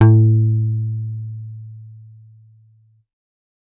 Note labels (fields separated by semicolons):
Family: bass; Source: synthesizer; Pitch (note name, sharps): A2; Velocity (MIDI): 25